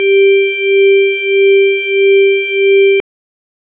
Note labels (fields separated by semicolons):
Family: organ; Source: electronic; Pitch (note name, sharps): G4; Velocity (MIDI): 50